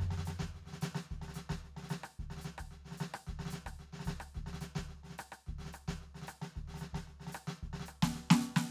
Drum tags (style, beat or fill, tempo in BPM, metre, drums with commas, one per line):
Brazilian baião
beat
110 BPM
4/4
hi-hat pedal, snare, cross-stick, kick